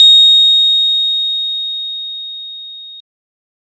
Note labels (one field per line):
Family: organ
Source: electronic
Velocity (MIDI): 50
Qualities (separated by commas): bright